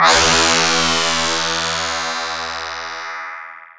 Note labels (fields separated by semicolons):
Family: mallet percussion; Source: electronic; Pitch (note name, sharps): E2; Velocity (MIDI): 127; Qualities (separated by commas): bright, distorted, long release, non-linear envelope